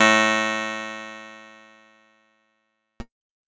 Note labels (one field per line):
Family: keyboard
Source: electronic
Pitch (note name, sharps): A2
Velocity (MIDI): 50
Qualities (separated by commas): bright